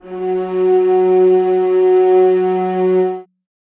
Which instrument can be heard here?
acoustic string instrument